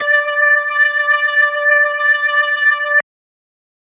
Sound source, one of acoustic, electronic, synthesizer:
electronic